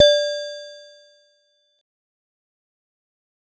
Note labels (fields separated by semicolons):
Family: mallet percussion; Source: acoustic; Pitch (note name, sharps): D5; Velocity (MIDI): 50; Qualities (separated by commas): fast decay